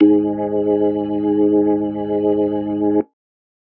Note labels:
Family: organ; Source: electronic; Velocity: 127

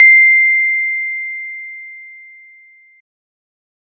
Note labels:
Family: organ; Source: electronic; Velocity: 50

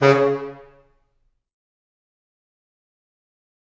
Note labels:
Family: reed; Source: acoustic; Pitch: C#3; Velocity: 127; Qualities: fast decay, percussive, reverb

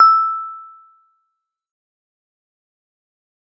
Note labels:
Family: mallet percussion; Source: acoustic; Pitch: E6; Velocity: 100; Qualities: fast decay, percussive

